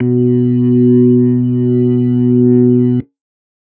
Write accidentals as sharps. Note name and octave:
B2